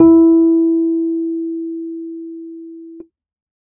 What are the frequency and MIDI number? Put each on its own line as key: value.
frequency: 329.6 Hz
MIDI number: 64